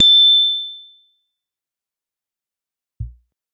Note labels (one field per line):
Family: guitar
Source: electronic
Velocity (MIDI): 100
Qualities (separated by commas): bright, distorted, fast decay